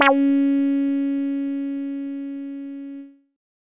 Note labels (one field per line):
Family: bass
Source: synthesizer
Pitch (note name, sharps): C#4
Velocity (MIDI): 75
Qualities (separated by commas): distorted